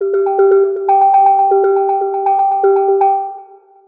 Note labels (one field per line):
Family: mallet percussion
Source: synthesizer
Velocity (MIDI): 25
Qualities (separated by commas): long release, multiphonic, percussive, tempo-synced